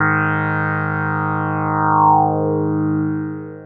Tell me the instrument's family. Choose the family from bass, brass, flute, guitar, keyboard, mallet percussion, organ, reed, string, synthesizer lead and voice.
synthesizer lead